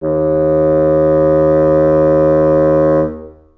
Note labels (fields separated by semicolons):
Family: reed; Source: acoustic; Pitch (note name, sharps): D#2; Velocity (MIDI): 75; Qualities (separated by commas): long release, reverb